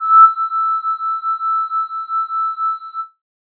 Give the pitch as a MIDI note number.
88